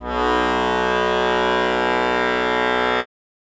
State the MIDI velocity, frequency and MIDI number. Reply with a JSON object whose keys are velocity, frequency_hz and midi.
{"velocity": 75, "frequency_hz": 61.74, "midi": 35}